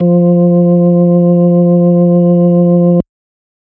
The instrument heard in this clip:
electronic organ